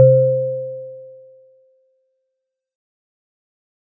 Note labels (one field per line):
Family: mallet percussion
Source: acoustic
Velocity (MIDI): 50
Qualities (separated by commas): fast decay